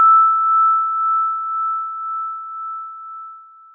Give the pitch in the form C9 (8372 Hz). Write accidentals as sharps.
E6 (1319 Hz)